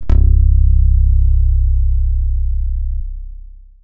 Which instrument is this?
electronic guitar